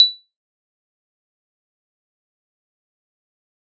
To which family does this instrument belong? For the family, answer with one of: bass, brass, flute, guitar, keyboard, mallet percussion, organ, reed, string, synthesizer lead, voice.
keyboard